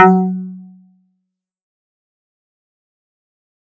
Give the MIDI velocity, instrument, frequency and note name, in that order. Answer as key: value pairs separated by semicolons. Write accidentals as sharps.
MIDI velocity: 127; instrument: synthesizer guitar; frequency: 185 Hz; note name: F#3